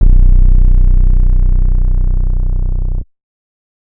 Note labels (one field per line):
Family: bass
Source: synthesizer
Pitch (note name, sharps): B0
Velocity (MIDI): 75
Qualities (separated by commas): distorted